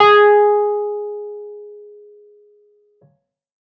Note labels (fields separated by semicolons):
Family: keyboard; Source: electronic; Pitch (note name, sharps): G#4; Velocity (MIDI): 127